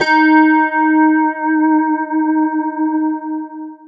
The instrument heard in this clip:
electronic guitar